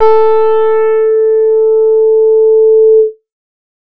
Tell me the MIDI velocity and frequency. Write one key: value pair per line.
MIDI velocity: 25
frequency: 440 Hz